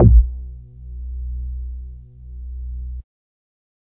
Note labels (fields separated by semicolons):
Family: bass; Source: synthesizer; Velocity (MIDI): 50